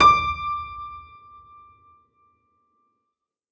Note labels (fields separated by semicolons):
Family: keyboard; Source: acoustic; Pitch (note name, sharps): D6; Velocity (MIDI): 127; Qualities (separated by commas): reverb